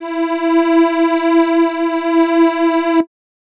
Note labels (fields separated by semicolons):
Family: reed; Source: acoustic; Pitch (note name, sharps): E4; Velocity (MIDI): 100